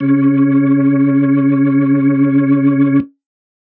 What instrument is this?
electronic organ